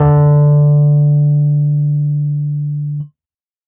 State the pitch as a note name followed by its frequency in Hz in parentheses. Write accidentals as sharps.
D3 (146.8 Hz)